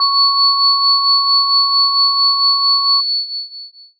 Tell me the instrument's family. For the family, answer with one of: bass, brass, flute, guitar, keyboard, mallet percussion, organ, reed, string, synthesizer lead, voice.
mallet percussion